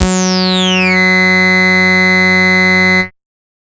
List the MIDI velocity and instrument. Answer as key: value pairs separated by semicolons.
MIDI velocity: 127; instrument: synthesizer bass